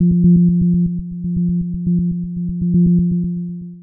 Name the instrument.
synthesizer lead